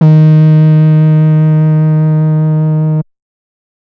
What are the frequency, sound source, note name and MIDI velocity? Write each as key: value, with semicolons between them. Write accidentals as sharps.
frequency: 155.6 Hz; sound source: synthesizer; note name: D#3; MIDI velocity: 50